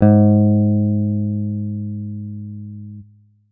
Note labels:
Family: guitar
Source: electronic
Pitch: G#2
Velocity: 25

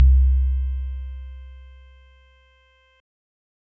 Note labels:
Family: keyboard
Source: electronic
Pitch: C2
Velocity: 100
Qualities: dark

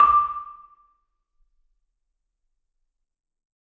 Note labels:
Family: mallet percussion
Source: acoustic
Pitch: D6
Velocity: 100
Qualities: percussive, reverb

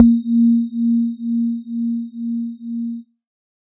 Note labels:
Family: synthesizer lead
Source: synthesizer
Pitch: A#3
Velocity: 75

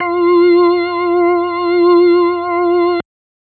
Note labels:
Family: organ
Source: electronic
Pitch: F4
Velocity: 75

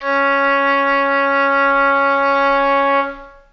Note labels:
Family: reed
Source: acoustic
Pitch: C#4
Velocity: 50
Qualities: long release, reverb

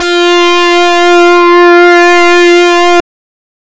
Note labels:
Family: reed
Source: synthesizer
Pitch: F4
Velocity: 127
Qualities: distorted, non-linear envelope

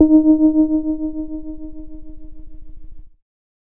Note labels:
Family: keyboard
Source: electronic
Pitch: D#4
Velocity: 50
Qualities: dark

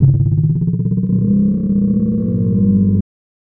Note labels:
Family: voice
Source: synthesizer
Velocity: 127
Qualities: distorted

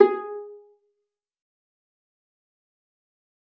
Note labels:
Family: string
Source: acoustic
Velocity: 100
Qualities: fast decay, percussive, reverb

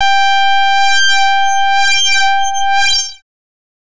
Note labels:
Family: bass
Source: synthesizer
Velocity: 50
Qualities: bright, distorted, non-linear envelope

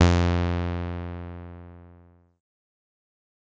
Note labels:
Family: bass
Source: synthesizer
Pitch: F2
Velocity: 127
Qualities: bright, distorted, fast decay

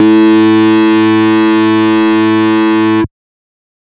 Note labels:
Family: bass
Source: synthesizer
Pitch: A2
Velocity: 127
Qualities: bright, distorted, multiphonic

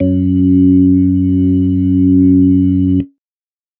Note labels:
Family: organ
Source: electronic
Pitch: F#2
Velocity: 50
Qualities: dark

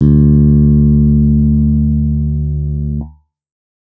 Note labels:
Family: bass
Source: electronic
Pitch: D2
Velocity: 50

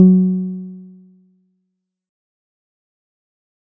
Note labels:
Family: guitar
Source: synthesizer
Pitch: F#3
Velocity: 50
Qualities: dark, fast decay

